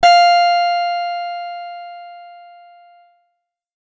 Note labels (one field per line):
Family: guitar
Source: acoustic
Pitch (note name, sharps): F5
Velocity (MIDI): 25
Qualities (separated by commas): bright, distorted